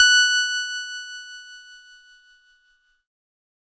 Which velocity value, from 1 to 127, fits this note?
100